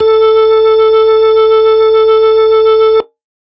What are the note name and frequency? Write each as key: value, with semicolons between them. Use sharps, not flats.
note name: A4; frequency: 440 Hz